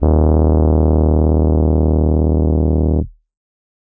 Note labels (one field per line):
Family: keyboard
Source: electronic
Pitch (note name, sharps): D#1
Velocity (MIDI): 127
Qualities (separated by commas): distorted